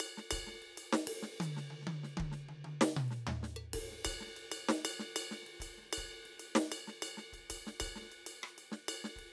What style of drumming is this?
Afro-Cuban